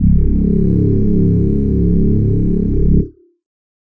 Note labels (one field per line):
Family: voice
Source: synthesizer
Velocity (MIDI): 127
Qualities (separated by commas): multiphonic